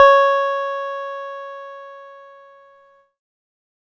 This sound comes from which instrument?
electronic keyboard